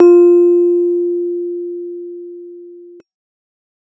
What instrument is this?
electronic keyboard